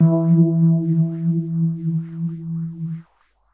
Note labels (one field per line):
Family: keyboard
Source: electronic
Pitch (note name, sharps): E3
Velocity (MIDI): 50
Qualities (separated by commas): dark, non-linear envelope